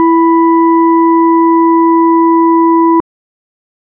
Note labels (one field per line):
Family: organ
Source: electronic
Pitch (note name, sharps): E4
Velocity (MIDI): 75